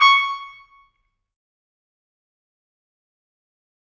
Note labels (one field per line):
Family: brass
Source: acoustic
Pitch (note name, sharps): C#6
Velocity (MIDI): 100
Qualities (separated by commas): fast decay, percussive, reverb